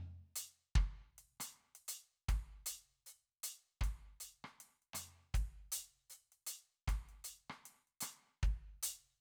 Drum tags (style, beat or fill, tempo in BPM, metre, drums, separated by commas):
reggae, beat, 78 BPM, 4/4, closed hi-hat, hi-hat pedal, cross-stick, high tom, kick